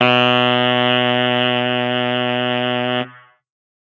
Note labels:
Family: reed; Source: acoustic; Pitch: B2; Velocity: 50

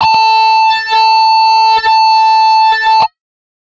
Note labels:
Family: guitar; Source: synthesizer; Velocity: 25; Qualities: bright, distorted

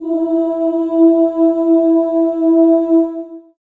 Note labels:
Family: voice; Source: acoustic; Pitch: E4; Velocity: 50; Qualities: long release, reverb

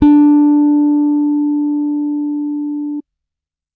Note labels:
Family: bass; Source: electronic; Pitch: D4; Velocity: 50

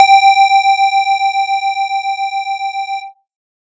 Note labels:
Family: synthesizer lead; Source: synthesizer; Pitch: G5; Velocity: 127; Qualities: distorted

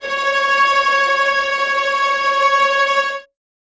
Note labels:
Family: string; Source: acoustic; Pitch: C#5; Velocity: 75; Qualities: bright, non-linear envelope, reverb

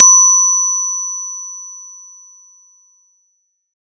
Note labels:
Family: mallet percussion; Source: acoustic; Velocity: 127; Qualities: bright

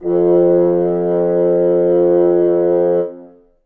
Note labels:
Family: reed; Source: acoustic; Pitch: F2; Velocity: 25; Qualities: reverb

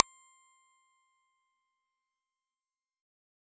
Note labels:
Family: bass; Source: synthesizer; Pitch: C6; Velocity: 50; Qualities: fast decay, percussive

